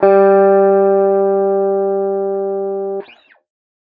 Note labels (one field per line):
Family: guitar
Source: electronic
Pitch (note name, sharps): G3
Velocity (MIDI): 50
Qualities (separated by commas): distorted